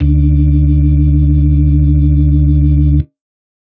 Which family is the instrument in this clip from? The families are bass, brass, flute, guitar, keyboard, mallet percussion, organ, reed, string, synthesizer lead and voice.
organ